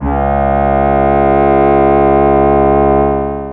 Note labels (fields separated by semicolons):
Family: voice; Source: synthesizer; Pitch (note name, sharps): C#2; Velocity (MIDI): 127; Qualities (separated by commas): distorted, long release